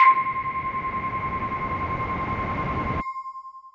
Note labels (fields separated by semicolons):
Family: voice; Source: synthesizer; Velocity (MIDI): 50; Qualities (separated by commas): distorted, long release